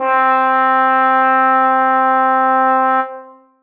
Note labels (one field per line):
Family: brass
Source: acoustic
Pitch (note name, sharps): C4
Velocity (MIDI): 75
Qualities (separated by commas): reverb